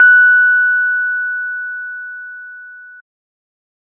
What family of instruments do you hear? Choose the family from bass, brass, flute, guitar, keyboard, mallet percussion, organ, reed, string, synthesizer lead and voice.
organ